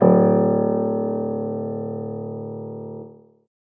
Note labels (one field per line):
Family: keyboard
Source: acoustic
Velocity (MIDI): 75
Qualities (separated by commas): reverb